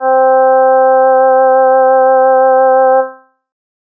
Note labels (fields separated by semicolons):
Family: reed; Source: synthesizer; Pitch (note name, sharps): C4; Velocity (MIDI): 127